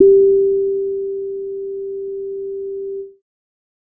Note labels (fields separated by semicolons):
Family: bass; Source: synthesizer; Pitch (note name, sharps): G4; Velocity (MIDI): 100; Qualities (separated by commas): dark